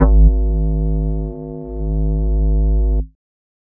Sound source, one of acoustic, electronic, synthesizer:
synthesizer